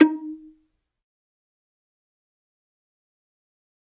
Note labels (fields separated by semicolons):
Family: string; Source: acoustic; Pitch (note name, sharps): D#4; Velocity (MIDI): 100; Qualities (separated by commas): fast decay, percussive, reverb